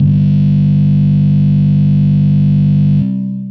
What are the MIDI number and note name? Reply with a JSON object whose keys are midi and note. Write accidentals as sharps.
{"midi": 31, "note": "G1"}